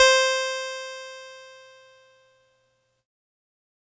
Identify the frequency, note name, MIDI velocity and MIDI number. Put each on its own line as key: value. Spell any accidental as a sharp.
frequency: 523.3 Hz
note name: C5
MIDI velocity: 100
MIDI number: 72